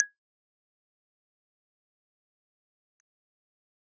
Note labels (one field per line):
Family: keyboard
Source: electronic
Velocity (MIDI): 75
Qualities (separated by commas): fast decay, percussive